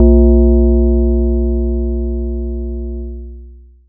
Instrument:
acoustic mallet percussion instrument